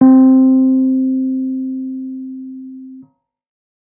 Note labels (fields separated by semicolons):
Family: keyboard; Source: electronic; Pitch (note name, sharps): C4; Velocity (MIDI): 50; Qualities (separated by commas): dark